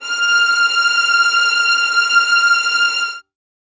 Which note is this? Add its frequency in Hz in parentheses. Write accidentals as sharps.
F6 (1397 Hz)